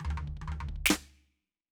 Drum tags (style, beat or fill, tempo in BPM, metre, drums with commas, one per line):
half-time rock
fill
140 BPM
4/4
closed hi-hat, snare, high tom, floor tom, kick